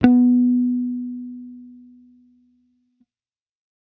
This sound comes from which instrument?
electronic bass